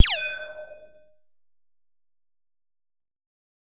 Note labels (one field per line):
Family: bass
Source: synthesizer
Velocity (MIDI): 127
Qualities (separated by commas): bright, distorted, percussive